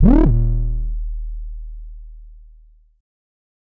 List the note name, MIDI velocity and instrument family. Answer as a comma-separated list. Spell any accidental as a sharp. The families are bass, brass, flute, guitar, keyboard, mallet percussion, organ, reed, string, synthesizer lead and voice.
D#1, 50, bass